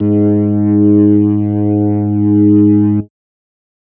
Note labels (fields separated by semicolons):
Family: organ; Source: electronic; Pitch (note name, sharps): G#2; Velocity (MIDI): 75; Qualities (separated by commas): distorted